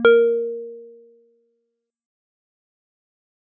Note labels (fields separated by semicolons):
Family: mallet percussion; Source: acoustic; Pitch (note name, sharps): A#4; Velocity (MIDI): 25; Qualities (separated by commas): dark, fast decay, multiphonic